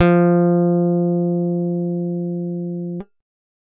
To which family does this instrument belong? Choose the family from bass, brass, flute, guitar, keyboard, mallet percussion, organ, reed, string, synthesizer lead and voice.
guitar